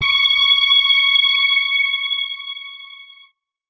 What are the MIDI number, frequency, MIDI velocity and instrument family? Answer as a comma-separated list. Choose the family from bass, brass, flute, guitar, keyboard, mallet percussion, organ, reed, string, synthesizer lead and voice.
85, 1109 Hz, 100, guitar